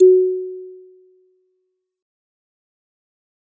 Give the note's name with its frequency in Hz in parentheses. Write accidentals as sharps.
F#4 (370 Hz)